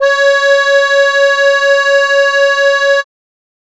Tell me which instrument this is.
acoustic keyboard